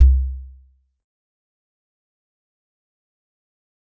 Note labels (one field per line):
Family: mallet percussion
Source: acoustic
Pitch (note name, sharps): C2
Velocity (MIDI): 50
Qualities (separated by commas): dark, fast decay, percussive